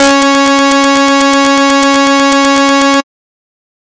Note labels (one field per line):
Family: bass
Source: synthesizer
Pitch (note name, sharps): C#4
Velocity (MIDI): 127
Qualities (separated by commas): bright, distorted